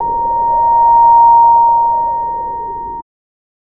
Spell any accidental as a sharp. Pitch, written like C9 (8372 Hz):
A#5 (932.3 Hz)